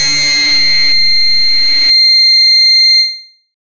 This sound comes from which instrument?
synthesizer bass